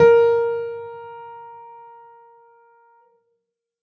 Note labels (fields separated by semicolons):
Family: keyboard; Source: acoustic; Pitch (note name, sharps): A#4; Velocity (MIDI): 100; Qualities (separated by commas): reverb